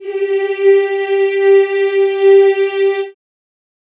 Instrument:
acoustic voice